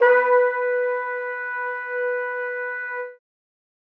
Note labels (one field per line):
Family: brass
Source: acoustic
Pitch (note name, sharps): B4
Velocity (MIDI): 50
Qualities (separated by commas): reverb